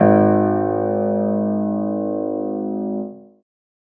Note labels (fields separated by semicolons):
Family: keyboard; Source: acoustic; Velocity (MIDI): 75; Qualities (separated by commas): reverb